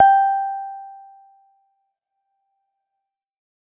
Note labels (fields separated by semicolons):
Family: keyboard; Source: electronic; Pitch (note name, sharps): G5; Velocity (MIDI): 25; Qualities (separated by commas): dark